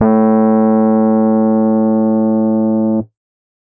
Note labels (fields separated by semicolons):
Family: keyboard; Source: electronic; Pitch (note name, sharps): A2; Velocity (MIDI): 100